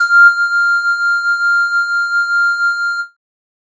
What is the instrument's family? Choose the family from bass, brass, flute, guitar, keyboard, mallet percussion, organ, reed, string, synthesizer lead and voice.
flute